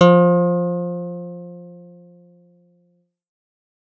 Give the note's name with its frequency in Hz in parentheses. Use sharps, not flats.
F3 (174.6 Hz)